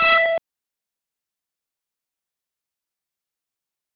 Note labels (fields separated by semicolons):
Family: bass; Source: synthesizer; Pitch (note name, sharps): E5; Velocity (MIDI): 75; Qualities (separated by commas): bright, distorted, fast decay, percussive